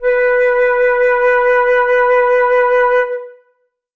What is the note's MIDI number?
71